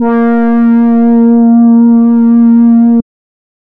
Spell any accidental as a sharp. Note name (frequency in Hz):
A#3 (233.1 Hz)